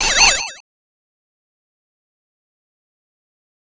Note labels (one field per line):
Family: bass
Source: synthesizer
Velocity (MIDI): 75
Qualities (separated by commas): bright, distorted, fast decay, multiphonic